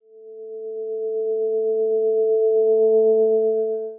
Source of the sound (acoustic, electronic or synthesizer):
electronic